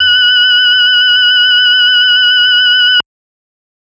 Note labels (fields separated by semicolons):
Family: organ; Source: electronic; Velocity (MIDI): 100; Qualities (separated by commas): bright, multiphonic